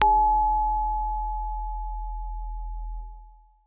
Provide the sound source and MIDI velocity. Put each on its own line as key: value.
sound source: acoustic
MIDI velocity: 75